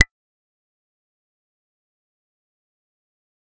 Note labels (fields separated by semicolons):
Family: bass; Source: synthesizer; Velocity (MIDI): 25; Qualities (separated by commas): fast decay, percussive